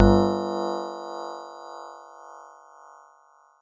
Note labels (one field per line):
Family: keyboard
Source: electronic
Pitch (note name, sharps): G1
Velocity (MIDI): 100